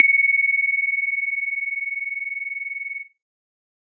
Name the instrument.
synthesizer lead